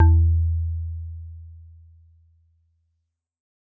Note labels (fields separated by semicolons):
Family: mallet percussion; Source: acoustic; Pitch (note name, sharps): E2; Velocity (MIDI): 50